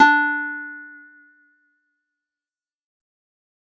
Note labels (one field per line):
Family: guitar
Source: acoustic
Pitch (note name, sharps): D4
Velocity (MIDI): 50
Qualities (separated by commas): fast decay